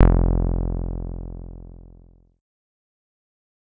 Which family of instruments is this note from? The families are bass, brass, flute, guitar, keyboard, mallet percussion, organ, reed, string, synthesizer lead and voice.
bass